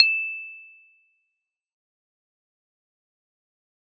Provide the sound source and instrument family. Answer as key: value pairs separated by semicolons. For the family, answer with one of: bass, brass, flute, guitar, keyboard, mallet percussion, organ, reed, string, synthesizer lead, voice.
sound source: electronic; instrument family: keyboard